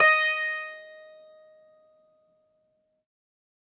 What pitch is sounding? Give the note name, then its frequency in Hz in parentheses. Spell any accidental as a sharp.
D#5 (622.3 Hz)